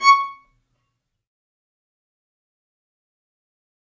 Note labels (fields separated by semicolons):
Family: string; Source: acoustic; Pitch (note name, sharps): C#6; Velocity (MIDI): 75; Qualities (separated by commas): fast decay, percussive, reverb